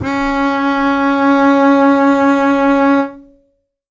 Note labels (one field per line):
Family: string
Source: acoustic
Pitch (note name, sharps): C#4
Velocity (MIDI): 50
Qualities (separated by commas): reverb